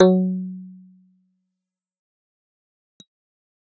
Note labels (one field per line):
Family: keyboard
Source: electronic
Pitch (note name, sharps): F#3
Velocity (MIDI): 100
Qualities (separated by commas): fast decay